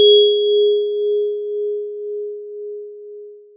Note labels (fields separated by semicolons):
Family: mallet percussion; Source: acoustic; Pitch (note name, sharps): G#4; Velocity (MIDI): 75; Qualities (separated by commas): long release